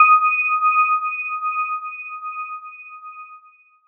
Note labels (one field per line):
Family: mallet percussion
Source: electronic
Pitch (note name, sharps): D#6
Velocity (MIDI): 50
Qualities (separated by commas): bright